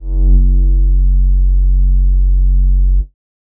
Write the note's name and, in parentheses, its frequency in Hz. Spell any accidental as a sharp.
F#1 (46.25 Hz)